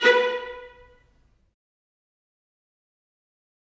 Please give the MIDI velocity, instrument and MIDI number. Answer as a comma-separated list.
100, acoustic string instrument, 71